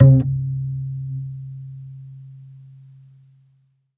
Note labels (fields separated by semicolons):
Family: string; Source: acoustic; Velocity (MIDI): 127; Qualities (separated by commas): reverb